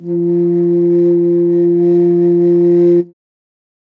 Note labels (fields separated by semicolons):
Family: flute; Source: acoustic; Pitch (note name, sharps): F3; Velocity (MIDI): 75; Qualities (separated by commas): dark